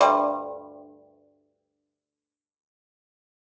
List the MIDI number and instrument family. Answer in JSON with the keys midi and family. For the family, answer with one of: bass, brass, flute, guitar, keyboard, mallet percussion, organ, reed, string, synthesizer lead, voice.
{"midi": 43, "family": "guitar"}